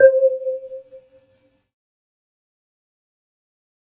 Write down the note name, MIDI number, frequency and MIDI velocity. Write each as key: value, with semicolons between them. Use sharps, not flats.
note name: C5; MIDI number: 72; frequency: 523.3 Hz; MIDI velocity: 50